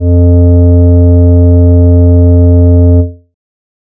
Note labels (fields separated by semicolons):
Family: flute; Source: synthesizer; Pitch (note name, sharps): F2; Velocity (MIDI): 127; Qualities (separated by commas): dark